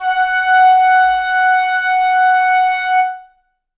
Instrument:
acoustic reed instrument